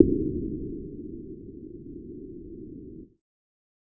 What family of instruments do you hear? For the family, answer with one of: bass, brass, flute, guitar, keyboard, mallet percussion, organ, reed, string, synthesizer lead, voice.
bass